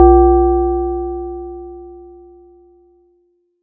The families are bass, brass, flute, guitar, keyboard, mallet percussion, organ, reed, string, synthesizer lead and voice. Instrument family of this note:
mallet percussion